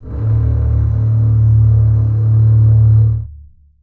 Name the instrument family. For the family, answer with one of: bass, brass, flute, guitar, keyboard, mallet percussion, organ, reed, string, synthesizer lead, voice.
string